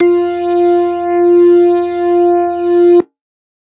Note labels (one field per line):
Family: organ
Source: electronic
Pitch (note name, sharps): F4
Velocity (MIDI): 75